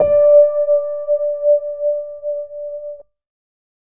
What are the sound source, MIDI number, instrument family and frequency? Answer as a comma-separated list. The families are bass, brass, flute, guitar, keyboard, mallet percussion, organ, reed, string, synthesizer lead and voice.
electronic, 74, keyboard, 587.3 Hz